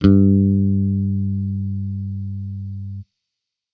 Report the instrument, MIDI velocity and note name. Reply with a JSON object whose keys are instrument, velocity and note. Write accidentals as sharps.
{"instrument": "electronic bass", "velocity": 25, "note": "G2"}